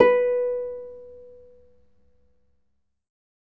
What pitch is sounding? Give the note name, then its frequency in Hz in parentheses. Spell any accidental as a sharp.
B4 (493.9 Hz)